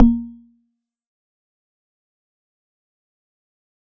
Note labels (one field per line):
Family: mallet percussion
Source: acoustic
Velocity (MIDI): 25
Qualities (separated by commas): fast decay, percussive